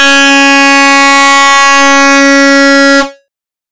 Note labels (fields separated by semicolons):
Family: bass; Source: synthesizer; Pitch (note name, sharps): C#4; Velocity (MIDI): 100; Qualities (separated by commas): bright, distorted